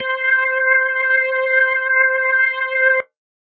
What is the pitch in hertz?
523.3 Hz